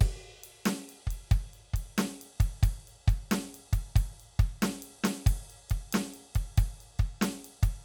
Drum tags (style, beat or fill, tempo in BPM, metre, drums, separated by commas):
rock, beat, 92 BPM, 4/4, crash, ride, snare, kick